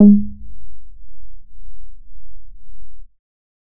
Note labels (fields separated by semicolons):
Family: bass; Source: synthesizer; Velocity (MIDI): 25; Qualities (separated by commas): dark, distorted